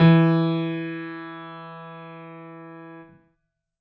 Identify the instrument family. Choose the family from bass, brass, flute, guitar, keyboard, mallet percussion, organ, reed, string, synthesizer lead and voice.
keyboard